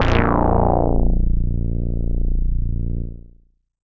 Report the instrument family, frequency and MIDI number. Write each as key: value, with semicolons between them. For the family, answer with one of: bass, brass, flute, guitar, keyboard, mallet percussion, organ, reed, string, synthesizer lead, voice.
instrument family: bass; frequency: 29.14 Hz; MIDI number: 22